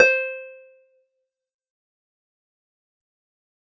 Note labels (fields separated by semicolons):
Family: guitar; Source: acoustic; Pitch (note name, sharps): C5; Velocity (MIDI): 75; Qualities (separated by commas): fast decay, percussive